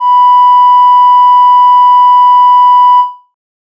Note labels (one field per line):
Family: flute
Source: synthesizer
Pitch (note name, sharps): B5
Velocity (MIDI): 127